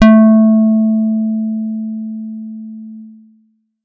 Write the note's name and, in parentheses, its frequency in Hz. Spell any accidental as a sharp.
A3 (220 Hz)